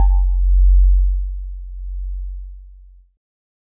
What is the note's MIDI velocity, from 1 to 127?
75